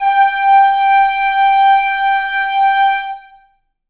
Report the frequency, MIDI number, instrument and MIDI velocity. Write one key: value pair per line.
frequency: 784 Hz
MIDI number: 79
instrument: acoustic reed instrument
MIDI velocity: 25